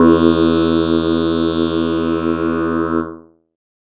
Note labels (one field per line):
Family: keyboard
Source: electronic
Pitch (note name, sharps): E2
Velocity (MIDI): 75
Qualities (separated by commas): distorted, multiphonic